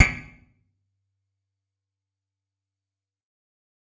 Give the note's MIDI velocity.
127